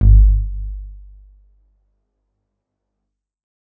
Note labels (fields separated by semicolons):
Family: keyboard; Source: electronic; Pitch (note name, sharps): G1; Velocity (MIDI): 25; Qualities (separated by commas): dark